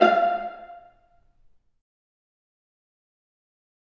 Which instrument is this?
acoustic string instrument